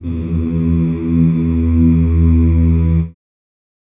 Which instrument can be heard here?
acoustic voice